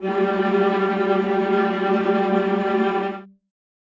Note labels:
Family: string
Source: acoustic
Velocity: 50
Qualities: non-linear envelope, reverb

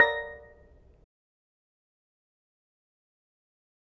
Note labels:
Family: mallet percussion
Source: acoustic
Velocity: 50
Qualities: fast decay, percussive, reverb

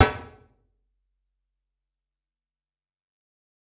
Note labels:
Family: guitar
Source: electronic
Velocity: 75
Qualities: fast decay, percussive, reverb

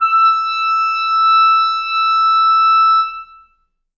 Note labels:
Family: reed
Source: acoustic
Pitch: E6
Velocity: 127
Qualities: reverb

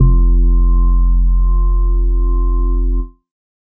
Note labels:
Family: organ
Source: electronic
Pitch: F1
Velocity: 25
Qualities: dark

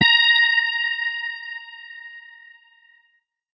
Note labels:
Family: guitar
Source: electronic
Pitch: A#5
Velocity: 25

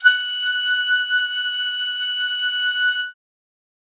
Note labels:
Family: flute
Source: acoustic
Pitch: F#6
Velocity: 50

